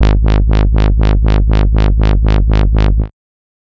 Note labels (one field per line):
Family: bass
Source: synthesizer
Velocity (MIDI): 50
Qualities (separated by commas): bright, distorted, tempo-synced